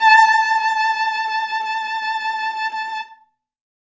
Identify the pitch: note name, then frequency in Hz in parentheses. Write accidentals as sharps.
A5 (880 Hz)